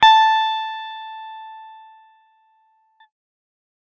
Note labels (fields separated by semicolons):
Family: guitar; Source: electronic; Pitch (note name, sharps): A5; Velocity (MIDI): 100; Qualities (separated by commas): distorted